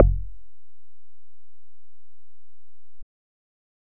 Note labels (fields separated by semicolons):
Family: bass; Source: synthesizer; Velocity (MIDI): 25